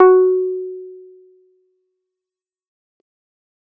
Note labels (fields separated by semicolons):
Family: keyboard; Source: electronic; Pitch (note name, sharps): F#4; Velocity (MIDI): 50; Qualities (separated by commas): fast decay